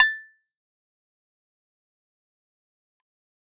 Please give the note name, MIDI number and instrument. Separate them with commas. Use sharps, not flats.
A6, 93, electronic keyboard